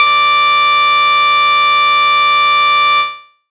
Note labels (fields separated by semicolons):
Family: bass; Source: synthesizer; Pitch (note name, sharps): D6; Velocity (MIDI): 75; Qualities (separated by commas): bright, distorted